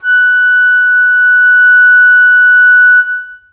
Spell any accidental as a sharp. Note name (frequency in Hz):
F#6 (1480 Hz)